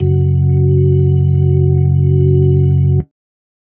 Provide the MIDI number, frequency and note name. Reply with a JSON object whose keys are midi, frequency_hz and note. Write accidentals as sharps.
{"midi": 30, "frequency_hz": 46.25, "note": "F#1"}